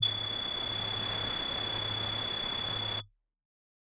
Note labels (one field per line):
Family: voice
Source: synthesizer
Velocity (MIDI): 127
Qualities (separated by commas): multiphonic